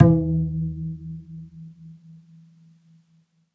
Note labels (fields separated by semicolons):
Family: string; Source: acoustic; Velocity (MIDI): 100; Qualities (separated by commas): reverb